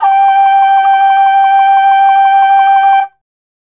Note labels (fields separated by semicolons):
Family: flute; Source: acoustic; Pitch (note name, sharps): G5; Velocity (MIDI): 127